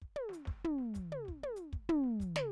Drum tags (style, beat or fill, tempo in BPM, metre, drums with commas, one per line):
Brazilian baião
fill
95 BPM
4/4
hi-hat pedal, snare, high tom, floor tom, kick